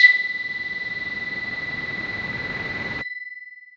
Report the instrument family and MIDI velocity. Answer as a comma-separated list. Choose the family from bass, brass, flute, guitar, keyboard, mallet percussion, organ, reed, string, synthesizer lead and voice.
voice, 100